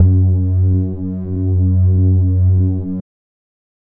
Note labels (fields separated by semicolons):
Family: bass; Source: synthesizer; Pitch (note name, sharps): F#2; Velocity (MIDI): 100; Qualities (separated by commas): dark